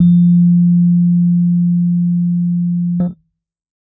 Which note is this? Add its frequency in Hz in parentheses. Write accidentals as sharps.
F3 (174.6 Hz)